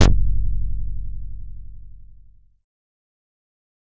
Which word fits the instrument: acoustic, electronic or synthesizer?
synthesizer